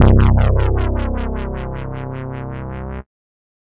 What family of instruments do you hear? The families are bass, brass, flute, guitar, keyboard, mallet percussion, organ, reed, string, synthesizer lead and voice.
bass